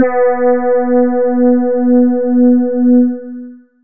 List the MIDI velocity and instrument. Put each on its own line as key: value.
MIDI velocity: 100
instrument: synthesizer voice